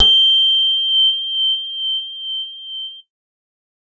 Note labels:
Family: bass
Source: synthesizer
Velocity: 127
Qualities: bright, reverb

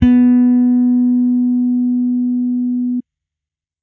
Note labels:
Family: bass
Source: electronic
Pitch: B3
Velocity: 50

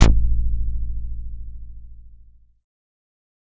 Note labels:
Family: bass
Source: synthesizer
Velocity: 75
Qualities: distorted, fast decay

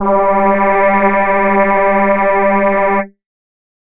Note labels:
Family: voice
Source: synthesizer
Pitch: G3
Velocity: 75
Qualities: multiphonic

